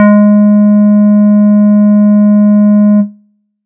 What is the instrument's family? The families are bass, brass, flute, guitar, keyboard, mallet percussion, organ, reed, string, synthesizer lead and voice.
bass